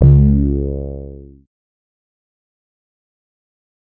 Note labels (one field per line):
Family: bass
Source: synthesizer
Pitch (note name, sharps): C#2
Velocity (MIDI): 100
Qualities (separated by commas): distorted, fast decay